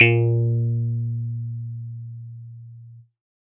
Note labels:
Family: keyboard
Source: electronic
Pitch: A#2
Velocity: 25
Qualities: distorted

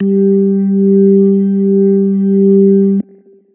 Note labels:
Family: organ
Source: electronic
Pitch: G3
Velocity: 25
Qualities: dark

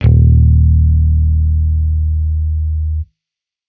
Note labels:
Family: bass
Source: electronic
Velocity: 100

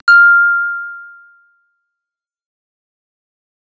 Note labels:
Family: bass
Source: synthesizer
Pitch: F6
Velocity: 127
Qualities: distorted, fast decay

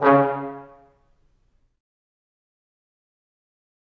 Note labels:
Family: brass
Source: acoustic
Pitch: C#3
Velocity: 75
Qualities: dark, fast decay, reverb

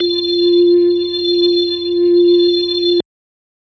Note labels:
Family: organ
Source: electronic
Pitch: F4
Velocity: 25

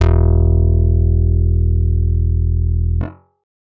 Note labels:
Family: guitar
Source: electronic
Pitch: E1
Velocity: 100

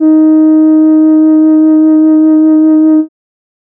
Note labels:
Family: keyboard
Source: synthesizer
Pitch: D#4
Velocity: 25

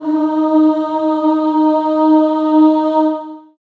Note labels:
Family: voice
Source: acoustic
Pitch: D#4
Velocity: 50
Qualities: long release, reverb

